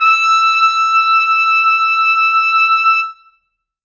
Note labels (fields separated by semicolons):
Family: brass; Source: acoustic; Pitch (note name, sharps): E6; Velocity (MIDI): 100; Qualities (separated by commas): reverb